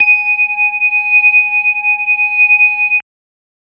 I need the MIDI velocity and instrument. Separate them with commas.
75, electronic organ